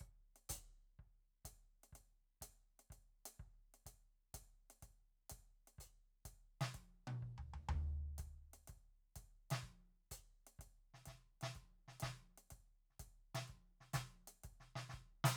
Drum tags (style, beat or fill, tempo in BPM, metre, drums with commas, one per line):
jazz
beat
125 BPM
4/4
closed hi-hat, snare, high tom, floor tom, kick